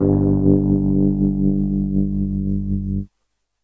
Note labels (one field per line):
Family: keyboard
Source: electronic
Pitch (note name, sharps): G1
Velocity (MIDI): 75